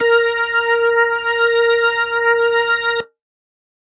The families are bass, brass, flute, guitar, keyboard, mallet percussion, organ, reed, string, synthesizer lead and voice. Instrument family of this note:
organ